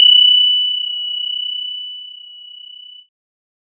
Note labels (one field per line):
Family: keyboard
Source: electronic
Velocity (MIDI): 25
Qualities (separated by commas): bright, multiphonic